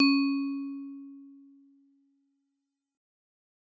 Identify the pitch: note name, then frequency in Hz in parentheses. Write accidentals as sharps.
C#4 (277.2 Hz)